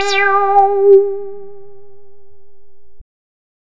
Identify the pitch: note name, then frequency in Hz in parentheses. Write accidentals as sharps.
G4 (392 Hz)